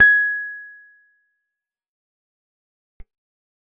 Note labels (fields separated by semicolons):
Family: guitar; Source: acoustic; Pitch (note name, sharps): G#6; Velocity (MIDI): 50; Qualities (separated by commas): fast decay, percussive